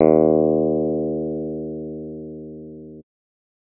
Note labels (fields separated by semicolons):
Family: guitar; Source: electronic; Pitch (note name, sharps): D#2; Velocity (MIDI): 50